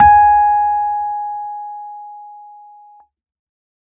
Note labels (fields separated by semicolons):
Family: keyboard; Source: electronic; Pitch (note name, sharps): G#5; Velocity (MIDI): 127